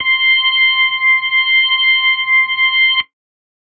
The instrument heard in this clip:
electronic organ